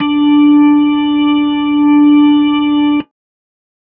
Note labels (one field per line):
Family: organ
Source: electronic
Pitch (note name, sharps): D4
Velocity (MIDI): 25